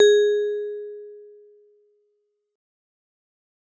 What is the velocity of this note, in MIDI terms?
127